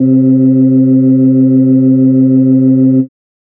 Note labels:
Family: organ; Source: electronic; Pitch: C3; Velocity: 75

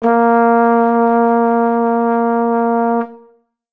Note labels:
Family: brass; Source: acoustic; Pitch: A#3; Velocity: 75

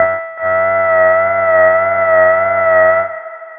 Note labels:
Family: bass; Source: synthesizer; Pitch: E5; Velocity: 100; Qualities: long release, reverb

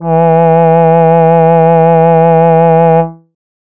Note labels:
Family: voice; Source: synthesizer; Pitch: E3; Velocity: 100; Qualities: distorted

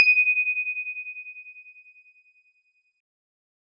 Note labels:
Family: keyboard; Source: electronic; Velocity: 100

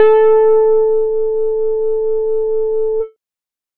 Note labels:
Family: bass; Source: synthesizer; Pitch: A4; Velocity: 25; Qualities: distorted, multiphonic, tempo-synced

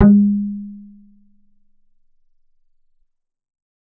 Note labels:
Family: bass; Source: synthesizer; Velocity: 127; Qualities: dark, reverb

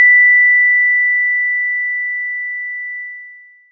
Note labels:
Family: mallet percussion; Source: electronic; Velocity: 25; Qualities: long release, multiphonic

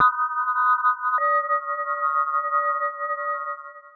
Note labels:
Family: mallet percussion; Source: synthesizer; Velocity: 127; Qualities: long release, multiphonic

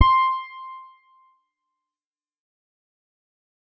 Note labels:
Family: guitar; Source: electronic; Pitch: C6; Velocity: 25; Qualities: distorted, fast decay, percussive

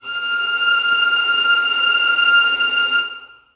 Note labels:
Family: string; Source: acoustic; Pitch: F6; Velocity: 25; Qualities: bright, reverb

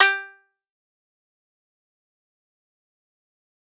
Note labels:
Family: guitar; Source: acoustic; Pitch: G4; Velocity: 127; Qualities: fast decay, percussive

